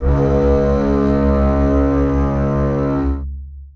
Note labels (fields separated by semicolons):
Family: string; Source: acoustic; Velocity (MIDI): 50; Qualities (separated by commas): long release, reverb